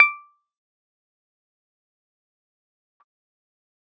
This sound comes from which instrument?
electronic keyboard